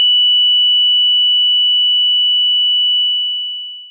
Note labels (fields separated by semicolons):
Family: synthesizer lead; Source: synthesizer; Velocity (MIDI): 127; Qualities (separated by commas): bright, long release